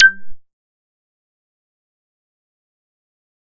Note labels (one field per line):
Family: bass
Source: synthesizer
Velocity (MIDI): 75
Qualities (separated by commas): fast decay, percussive